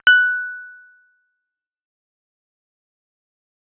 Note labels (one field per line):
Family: bass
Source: synthesizer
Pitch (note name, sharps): F#6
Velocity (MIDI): 25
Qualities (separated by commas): fast decay